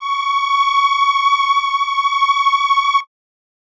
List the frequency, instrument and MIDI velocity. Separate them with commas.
1109 Hz, acoustic reed instrument, 127